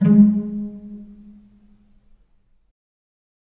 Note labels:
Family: string; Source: acoustic; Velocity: 25; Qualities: dark, reverb

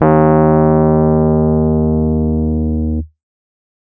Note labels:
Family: keyboard; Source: electronic; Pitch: D#2; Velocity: 50; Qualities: distorted

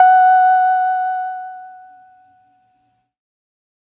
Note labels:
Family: keyboard; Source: electronic; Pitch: F#5; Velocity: 25

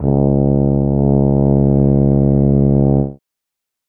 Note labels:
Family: brass; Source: acoustic; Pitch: C#2; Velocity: 50; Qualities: dark

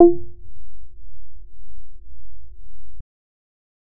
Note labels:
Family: bass; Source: synthesizer; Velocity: 50

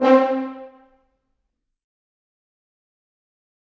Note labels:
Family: brass; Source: acoustic; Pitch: C4; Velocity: 100; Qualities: fast decay, reverb

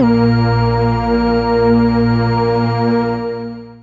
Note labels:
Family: synthesizer lead; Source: synthesizer; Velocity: 127; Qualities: long release

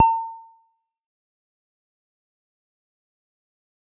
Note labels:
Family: bass; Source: synthesizer; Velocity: 127; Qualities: fast decay, percussive

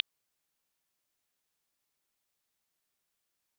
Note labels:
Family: guitar; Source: electronic; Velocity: 127; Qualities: fast decay, percussive

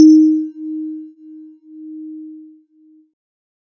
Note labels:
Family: keyboard; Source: synthesizer; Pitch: D#4; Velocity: 75

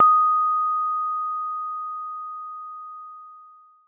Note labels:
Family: mallet percussion; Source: acoustic; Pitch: D#6; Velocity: 127; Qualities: long release

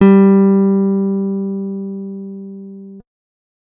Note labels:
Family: guitar; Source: acoustic; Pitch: G3; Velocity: 25

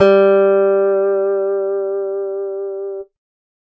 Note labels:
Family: guitar; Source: acoustic; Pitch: G3; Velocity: 50

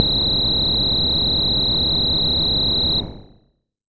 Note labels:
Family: bass; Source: synthesizer; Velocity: 25

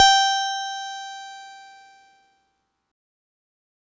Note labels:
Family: keyboard; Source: electronic; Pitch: G5; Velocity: 75; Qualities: bright, distorted

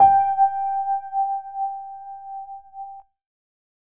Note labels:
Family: keyboard; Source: electronic; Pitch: G5; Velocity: 50; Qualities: reverb

